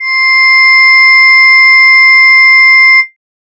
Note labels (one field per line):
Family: voice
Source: synthesizer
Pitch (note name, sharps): C6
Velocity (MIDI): 75